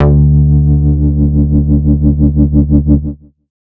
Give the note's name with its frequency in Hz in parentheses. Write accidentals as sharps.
D2 (73.42 Hz)